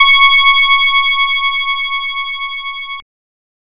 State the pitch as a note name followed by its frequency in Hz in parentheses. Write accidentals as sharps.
C#6 (1109 Hz)